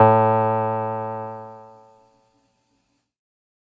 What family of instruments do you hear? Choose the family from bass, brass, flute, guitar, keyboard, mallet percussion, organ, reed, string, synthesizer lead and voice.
keyboard